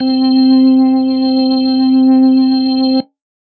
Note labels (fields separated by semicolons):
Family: organ; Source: electronic; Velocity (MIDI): 127; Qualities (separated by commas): dark